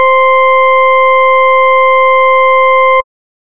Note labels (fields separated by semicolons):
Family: bass; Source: synthesizer; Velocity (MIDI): 127; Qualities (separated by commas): distorted